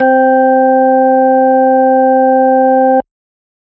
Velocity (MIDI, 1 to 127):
75